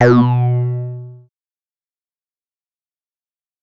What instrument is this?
synthesizer bass